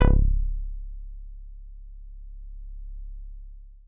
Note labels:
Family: guitar; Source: synthesizer; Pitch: C#1; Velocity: 75; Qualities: long release

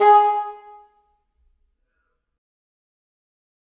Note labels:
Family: reed; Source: acoustic; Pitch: G#4; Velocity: 75; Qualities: fast decay, percussive, reverb

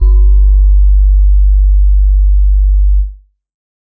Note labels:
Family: keyboard; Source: electronic; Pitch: G1; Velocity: 25; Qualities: dark

